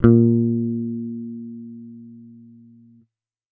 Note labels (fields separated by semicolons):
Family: bass; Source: electronic; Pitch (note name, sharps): A#2; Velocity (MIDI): 100